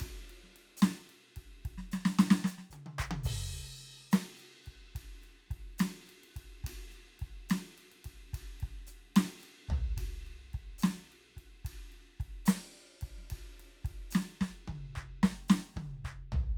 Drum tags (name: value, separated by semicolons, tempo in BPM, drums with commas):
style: blues shuffle; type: beat; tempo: 72 BPM; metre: 4/4; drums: crash, ride, hi-hat pedal, percussion, snare, high tom, floor tom, kick